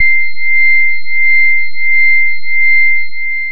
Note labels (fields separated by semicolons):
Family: bass; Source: synthesizer; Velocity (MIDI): 50; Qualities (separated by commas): long release